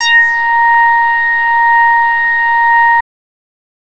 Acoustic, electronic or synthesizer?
synthesizer